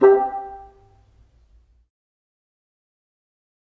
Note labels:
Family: reed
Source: acoustic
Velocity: 50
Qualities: fast decay, percussive, reverb

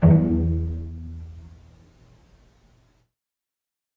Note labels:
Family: string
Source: acoustic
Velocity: 25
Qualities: dark, reverb

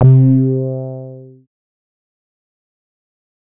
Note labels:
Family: bass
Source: synthesizer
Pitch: C3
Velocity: 100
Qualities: distorted, fast decay

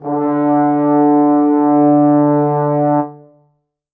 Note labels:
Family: brass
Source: acoustic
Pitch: D3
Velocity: 75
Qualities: reverb

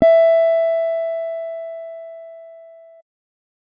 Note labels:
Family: keyboard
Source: electronic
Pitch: E5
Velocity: 25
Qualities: dark

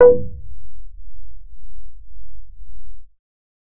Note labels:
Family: bass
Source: synthesizer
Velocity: 50

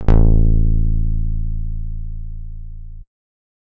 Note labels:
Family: guitar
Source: electronic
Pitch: A0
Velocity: 127

